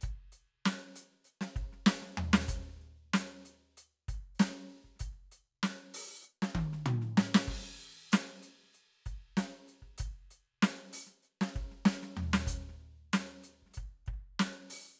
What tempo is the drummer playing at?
96 BPM